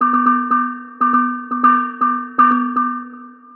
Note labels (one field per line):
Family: mallet percussion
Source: synthesizer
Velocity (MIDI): 100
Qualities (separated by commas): long release, multiphonic, percussive, tempo-synced